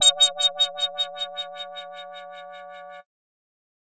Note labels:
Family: bass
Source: synthesizer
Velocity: 100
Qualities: bright, distorted

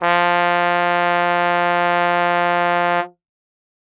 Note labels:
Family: brass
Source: acoustic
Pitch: F3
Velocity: 127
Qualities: bright

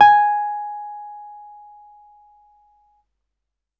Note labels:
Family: keyboard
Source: electronic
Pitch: G#5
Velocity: 127

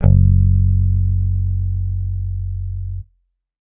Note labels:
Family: bass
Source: electronic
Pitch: F#1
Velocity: 127

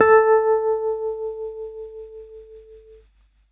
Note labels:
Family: keyboard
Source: electronic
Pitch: A4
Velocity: 75

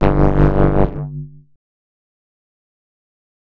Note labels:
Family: bass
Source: synthesizer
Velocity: 127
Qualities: distorted, fast decay, multiphonic

